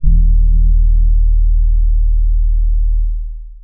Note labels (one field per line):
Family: keyboard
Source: electronic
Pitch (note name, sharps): D#1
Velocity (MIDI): 50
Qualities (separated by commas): dark, long release